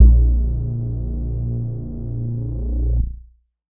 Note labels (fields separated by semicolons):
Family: keyboard; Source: electronic; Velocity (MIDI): 100; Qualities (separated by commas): distorted